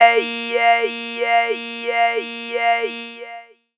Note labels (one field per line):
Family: voice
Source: synthesizer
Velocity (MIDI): 127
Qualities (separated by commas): long release, non-linear envelope, tempo-synced